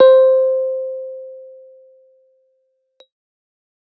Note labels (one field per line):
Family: keyboard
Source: electronic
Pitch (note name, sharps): C5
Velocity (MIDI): 50